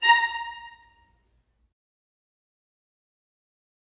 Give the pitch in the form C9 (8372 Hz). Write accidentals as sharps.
A#5 (932.3 Hz)